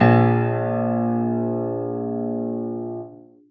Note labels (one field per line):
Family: keyboard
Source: acoustic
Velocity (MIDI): 127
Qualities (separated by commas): reverb